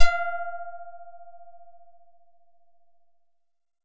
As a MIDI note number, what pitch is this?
77